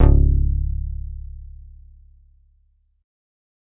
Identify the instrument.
synthesizer bass